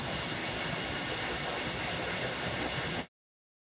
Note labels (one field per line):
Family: keyboard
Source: synthesizer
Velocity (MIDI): 75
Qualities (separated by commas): bright